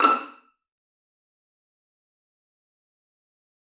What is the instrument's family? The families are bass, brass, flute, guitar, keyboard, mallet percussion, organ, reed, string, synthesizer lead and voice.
string